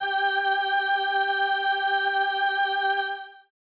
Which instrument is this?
synthesizer keyboard